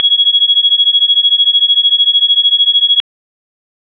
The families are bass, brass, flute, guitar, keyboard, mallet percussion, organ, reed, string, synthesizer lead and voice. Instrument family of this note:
organ